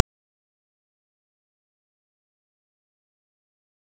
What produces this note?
electronic bass